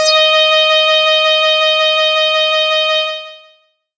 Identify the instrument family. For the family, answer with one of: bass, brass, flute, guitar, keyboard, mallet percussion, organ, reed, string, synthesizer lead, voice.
bass